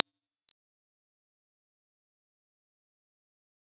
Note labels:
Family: keyboard; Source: electronic; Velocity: 25; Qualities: bright, fast decay, percussive

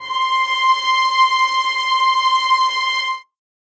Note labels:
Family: string; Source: acoustic; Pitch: C6; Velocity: 25; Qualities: reverb

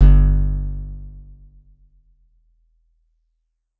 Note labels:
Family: guitar; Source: acoustic; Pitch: G1; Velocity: 127

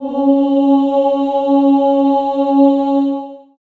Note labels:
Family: voice; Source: acoustic; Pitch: C#4; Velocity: 100; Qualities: dark, long release, reverb

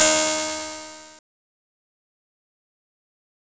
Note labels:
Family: guitar; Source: electronic; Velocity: 100; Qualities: bright, distorted, fast decay

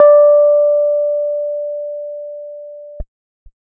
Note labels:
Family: keyboard; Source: electronic; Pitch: D5; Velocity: 50; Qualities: dark

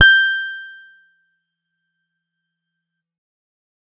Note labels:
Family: guitar; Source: electronic; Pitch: G6; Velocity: 50; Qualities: bright

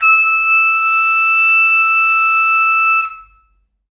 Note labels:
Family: brass; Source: acoustic; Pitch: E6; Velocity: 25; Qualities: reverb

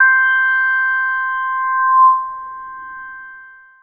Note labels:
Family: synthesizer lead; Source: synthesizer; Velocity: 127; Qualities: long release

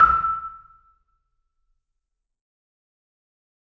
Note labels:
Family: mallet percussion; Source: acoustic; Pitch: E6; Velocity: 100; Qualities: fast decay, percussive, reverb

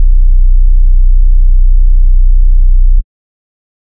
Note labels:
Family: bass; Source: synthesizer; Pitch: B0; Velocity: 127; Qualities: dark

